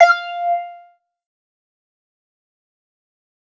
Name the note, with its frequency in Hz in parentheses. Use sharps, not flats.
F5 (698.5 Hz)